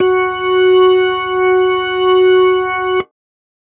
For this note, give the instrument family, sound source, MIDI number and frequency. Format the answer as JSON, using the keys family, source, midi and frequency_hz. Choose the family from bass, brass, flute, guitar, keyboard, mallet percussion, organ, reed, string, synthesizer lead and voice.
{"family": "organ", "source": "electronic", "midi": 66, "frequency_hz": 370}